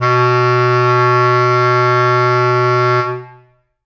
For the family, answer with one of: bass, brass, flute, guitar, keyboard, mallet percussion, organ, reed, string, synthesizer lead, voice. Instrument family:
reed